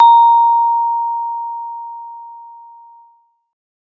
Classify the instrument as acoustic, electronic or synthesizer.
acoustic